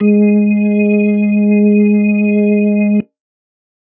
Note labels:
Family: organ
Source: electronic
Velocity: 75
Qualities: dark

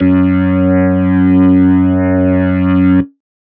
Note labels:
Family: organ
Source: electronic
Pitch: F#2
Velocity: 100

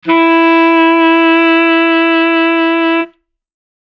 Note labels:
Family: reed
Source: acoustic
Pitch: E4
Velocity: 50

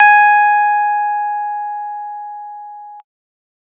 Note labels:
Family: keyboard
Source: electronic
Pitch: G#5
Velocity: 100

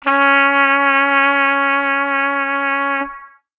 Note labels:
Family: brass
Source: acoustic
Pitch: C#4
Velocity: 25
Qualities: distorted

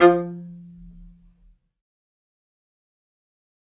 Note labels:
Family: string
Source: acoustic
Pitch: F3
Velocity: 50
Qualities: fast decay, percussive, reverb

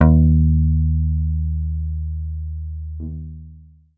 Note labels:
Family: guitar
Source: electronic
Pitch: D#2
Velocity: 75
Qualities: long release

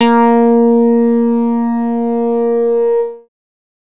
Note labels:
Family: bass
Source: synthesizer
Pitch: A#3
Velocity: 127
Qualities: distorted

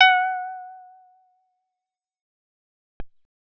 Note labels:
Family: bass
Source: synthesizer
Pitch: F#5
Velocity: 25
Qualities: fast decay

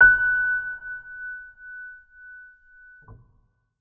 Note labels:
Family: organ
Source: electronic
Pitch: F#6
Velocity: 25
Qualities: reverb

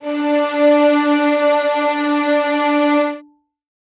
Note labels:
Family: string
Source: acoustic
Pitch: D4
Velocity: 50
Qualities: reverb

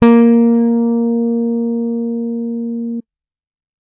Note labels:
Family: bass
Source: electronic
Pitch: A#3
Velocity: 100

